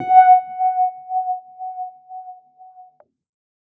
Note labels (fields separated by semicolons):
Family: keyboard; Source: electronic; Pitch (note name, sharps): F#5; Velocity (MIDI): 50